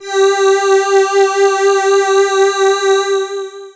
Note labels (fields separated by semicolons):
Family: voice; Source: synthesizer; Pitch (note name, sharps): G4; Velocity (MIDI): 50; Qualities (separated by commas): bright, distorted, long release